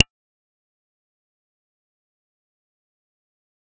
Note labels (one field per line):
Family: bass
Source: synthesizer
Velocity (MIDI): 75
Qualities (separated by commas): fast decay, percussive